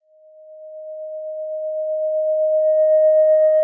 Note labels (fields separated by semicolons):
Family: guitar; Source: electronic; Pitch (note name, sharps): D#5; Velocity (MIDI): 25; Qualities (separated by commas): dark, long release